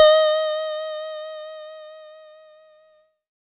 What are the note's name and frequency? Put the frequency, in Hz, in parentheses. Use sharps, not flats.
D#5 (622.3 Hz)